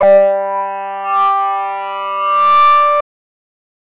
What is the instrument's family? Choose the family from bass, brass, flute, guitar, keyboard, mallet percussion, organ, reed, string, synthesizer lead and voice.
voice